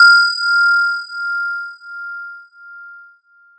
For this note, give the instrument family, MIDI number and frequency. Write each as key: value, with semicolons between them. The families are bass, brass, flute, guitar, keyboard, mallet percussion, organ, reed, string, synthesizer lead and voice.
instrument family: mallet percussion; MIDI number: 89; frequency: 1397 Hz